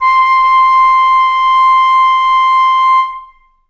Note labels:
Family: flute; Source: acoustic; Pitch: C6; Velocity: 75; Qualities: reverb

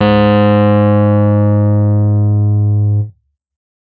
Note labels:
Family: keyboard; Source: electronic; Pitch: G#2; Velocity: 127; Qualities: distorted

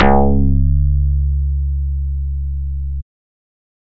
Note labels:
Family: bass; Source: synthesizer; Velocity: 75

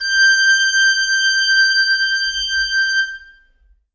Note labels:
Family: reed; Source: acoustic; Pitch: G6; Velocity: 75; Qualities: reverb

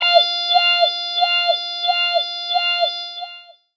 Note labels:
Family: voice; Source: synthesizer; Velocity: 25; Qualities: long release, non-linear envelope, tempo-synced

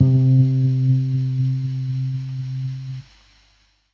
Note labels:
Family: keyboard; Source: electronic; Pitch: C3; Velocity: 25; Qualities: dark

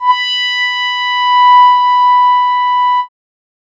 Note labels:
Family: keyboard; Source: synthesizer; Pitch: B5; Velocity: 25; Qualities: bright

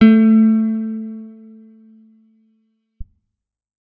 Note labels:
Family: guitar; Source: electronic; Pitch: A3; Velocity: 50; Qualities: reverb

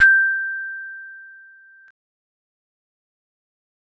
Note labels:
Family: mallet percussion; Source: acoustic; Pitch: G6; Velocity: 25; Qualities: bright, fast decay

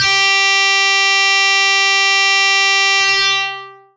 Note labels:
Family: guitar; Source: electronic; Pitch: G4; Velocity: 25; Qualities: bright, distorted, long release

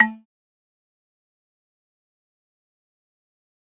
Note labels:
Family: mallet percussion; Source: acoustic; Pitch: A3; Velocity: 127; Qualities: fast decay, percussive, reverb

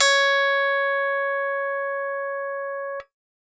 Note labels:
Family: keyboard; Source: electronic; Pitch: C#5; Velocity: 50

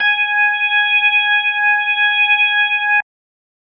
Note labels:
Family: organ; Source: electronic; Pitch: G#5; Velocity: 25

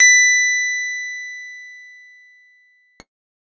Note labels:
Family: keyboard; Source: electronic; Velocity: 25; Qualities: bright

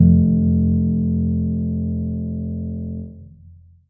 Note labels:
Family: keyboard; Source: acoustic; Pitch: F1; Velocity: 50; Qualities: dark, long release, reverb

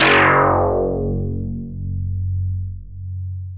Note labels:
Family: synthesizer lead; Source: synthesizer; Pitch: F#1; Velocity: 127; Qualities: long release

